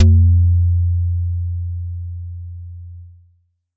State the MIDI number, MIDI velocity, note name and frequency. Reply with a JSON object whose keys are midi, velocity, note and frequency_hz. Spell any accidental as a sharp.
{"midi": 41, "velocity": 75, "note": "F2", "frequency_hz": 87.31}